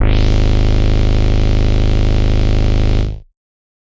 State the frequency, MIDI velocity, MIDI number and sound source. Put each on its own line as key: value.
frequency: 25.96 Hz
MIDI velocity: 127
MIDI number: 20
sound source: synthesizer